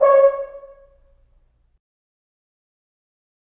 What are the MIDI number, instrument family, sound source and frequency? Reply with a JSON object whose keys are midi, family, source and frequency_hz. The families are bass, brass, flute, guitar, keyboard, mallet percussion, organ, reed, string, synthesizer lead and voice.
{"midi": 73, "family": "brass", "source": "acoustic", "frequency_hz": 554.4}